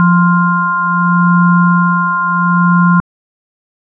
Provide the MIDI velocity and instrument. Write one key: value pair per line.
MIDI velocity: 127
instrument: electronic organ